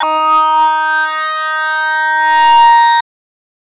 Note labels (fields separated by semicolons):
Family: voice; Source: synthesizer; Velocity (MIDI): 127; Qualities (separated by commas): bright, distorted